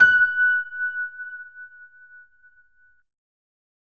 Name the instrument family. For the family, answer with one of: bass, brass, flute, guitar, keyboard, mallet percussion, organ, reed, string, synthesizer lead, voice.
keyboard